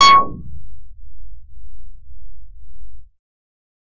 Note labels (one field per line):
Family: bass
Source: synthesizer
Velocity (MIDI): 127